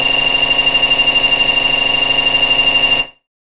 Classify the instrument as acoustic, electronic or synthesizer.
synthesizer